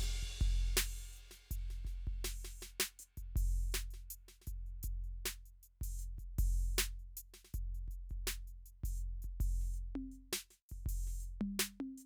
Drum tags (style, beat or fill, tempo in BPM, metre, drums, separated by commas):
funk, beat, 80 BPM, 4/4, crash, closed hi-hat, open hi-hat, hi-hat pedal, snare, high tom, mid tom, kick